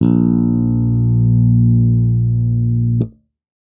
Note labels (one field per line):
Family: bass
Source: electronic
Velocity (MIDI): 100